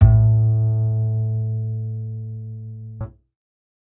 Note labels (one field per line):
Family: bass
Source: acoustic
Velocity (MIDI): 75